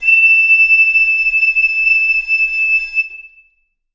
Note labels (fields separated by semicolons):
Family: reed; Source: acoustic; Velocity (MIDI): 25; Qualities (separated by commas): bright, reverb